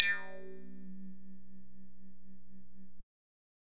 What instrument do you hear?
synthesizer bass